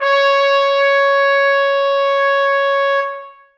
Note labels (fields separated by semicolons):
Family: brass; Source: acoustic; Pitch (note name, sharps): C#5; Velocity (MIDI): 100; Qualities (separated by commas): bright, reverb